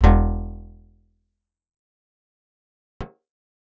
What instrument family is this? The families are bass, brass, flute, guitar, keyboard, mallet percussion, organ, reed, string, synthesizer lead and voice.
guitar